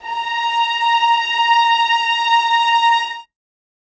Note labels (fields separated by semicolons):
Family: string; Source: acoustic; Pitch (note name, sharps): A#5; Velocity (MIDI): 50; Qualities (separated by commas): reverb